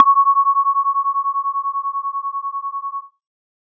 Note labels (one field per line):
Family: synthesizer lead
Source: synthesizer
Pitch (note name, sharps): C#6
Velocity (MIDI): 75